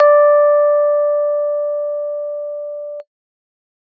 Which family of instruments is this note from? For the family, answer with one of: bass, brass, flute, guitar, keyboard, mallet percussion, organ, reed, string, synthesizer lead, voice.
keyboard